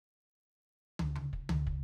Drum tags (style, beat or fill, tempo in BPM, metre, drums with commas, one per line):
Afro-Cuban bembé
fill
122 BPM
4/4
high tom, floor tom, kick